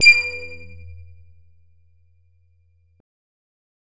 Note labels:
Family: bass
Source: synthesizer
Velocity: 100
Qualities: bright, distorted, percussive

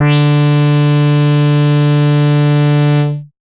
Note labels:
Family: bass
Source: synthesizer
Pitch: D3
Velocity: 100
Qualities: bright, distorted

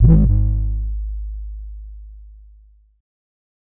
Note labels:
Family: bass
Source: synthesizer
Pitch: G#1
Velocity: 25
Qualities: distorted

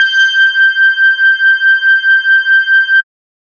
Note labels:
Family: bass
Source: synthesizer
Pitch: G6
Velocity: 25

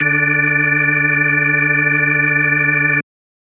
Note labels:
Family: organ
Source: electronic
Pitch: D3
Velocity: 75

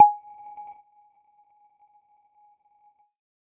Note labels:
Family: mallet percussion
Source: electronic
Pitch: G#5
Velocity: 25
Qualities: non-linear envelope, percussive

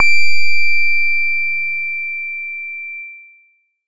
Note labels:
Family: bass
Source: synthesizer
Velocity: 127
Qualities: distorted

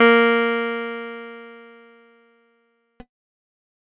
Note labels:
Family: keyboard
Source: electronic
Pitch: A#3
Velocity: 100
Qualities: bright

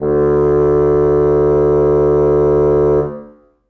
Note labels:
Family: reed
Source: acoustic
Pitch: D2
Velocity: 75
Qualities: reverb

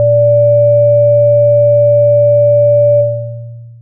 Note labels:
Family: synthesizer lead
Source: synthesizer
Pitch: A#2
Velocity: 127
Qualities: long release

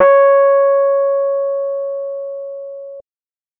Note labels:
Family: keyboard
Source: electronic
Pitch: C#5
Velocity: 127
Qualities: dark

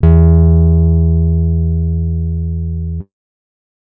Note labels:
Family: guitar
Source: acoustic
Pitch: E2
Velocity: 25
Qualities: dark

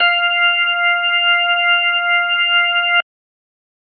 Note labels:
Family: organ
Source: electronic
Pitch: F5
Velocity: 100

